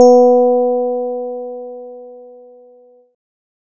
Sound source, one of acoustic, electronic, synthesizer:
synthesizer